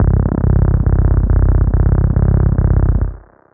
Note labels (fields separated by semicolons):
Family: bass; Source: synthesizer; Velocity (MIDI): 100; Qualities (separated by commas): reverb